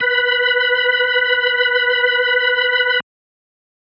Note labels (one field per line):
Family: organ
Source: electronic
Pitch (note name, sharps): B4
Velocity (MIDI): 25